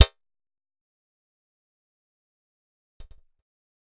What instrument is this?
synthesizer bass